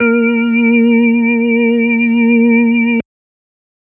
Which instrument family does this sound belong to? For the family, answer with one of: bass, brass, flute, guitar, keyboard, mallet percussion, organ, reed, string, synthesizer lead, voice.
organ